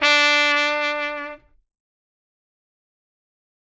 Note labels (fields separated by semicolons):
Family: brass; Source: acoustic; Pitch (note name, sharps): D4; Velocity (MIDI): 75; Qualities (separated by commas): bright, fast decay